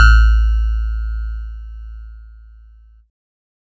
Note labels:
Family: keyboard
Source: electronic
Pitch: A1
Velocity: 127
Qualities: bright, distorted

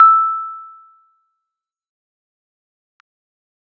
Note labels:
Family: keyboard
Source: electronic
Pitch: E6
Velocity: 25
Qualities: fast decay, percussive

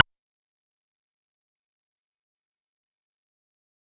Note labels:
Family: bass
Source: synthesizer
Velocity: 127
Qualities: distorted, fast decay, percussive

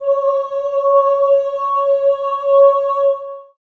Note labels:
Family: voice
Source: acoustic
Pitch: C#5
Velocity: 75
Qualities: long release, reverb

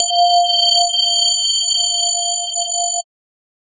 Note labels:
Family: mallet percussion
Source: electronic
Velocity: 127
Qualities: bright, multiphonic, non-linear envelope

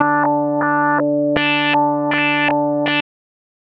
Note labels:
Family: bass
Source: synthesizer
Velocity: 127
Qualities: tempo-synced

